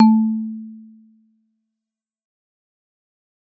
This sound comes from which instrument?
acoustic mallet percussion instrument